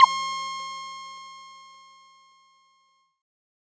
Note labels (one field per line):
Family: bass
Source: synthesizer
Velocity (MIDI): 75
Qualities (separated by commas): bright, distorted